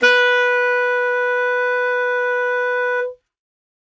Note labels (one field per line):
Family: reed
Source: acoustic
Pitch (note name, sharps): B4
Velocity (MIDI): 50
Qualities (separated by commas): bright